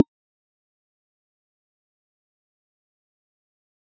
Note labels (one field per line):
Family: mallet percussion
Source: acoustic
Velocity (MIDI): 25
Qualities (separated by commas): fast decay, percussive